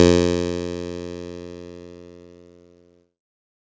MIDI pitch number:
41